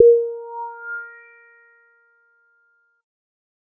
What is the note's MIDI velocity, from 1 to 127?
50